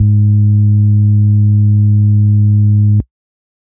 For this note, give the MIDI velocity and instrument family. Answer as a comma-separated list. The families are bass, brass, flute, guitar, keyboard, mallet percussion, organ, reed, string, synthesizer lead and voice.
50, organ